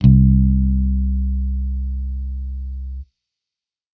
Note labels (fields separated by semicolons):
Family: bass; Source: electronic; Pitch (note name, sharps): C2; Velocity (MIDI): 25